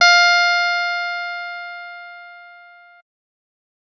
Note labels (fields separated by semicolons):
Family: keyboard; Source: electronic; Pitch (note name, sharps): F5; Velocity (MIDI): 127; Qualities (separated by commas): bright